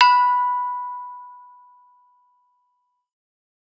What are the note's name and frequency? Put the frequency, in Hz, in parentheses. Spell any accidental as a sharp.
B5 (987.8 Hz)